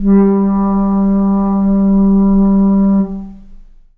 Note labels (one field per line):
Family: flute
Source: acoustic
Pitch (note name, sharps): G3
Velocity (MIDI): 50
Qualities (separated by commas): long release, reverb